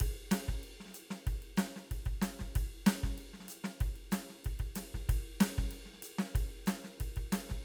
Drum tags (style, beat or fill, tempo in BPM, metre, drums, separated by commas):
Afrobeat, beat, 94 BPM, 4/4, ride, hi-hat pedal, snare, kick